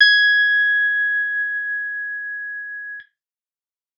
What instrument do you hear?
electronic guitar